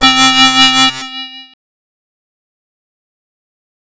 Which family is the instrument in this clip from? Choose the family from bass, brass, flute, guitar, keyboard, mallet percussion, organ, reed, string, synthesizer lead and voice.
bass